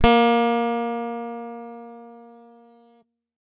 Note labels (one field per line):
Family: guitar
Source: electronic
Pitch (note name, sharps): A#3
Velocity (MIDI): 127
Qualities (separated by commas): bright